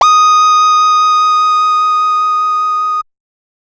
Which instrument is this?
synthesizer bass